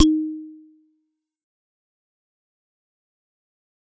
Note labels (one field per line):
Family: mallet percussion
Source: acoustic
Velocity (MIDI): 50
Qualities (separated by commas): fast decay, percussive